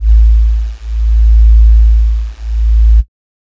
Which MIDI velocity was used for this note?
25